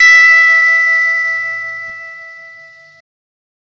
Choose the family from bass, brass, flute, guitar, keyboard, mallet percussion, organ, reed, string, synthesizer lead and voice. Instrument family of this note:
guitar